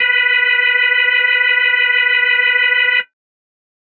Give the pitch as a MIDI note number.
71